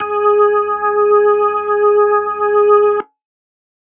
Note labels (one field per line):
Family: organ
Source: electronic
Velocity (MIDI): 75